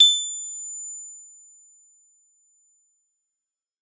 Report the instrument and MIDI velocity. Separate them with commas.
acoustic mallet percussion instrument, 75